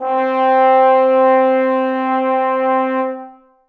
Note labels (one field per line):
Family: brass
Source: acoustic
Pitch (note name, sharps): C4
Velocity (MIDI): 100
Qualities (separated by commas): reverb